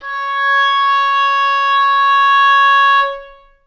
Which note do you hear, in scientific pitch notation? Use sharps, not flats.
C#5